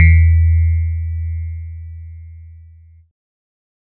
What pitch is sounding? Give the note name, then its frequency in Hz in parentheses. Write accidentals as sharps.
E2 (82.41 Hz)